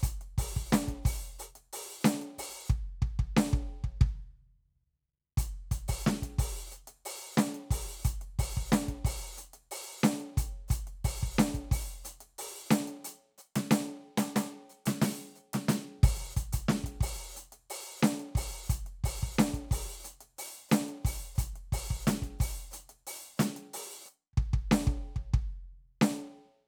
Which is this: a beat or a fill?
beat